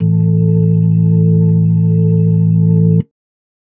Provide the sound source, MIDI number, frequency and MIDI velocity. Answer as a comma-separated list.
electronic, 33, 55 Hz, 127